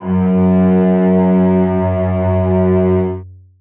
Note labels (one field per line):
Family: string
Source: acoustic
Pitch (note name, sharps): F#2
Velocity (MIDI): 100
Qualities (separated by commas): long release, reverb